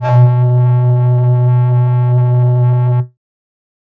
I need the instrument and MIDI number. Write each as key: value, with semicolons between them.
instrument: synthesizer flute; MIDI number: 47